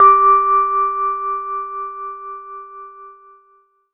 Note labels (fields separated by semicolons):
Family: keyboard; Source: electronic; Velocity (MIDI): 127; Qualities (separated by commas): reverb